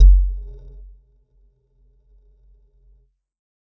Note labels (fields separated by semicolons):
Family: mallet percussion; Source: electronic; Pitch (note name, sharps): F#1; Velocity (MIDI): 50; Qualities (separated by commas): dark, non-linear envelope, percussive